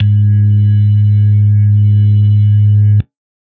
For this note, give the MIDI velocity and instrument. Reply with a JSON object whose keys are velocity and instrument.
{"velocity": 127, "instrument": "electronic organ"}